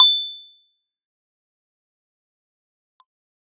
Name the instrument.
electronic keyboard